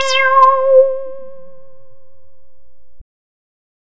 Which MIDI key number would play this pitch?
72